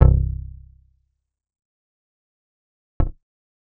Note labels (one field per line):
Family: bass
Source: synthesizer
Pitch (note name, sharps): C1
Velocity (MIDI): 75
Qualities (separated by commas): fast decay, percussive